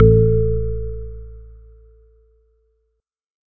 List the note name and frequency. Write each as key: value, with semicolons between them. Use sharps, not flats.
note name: A1; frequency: 55 Hz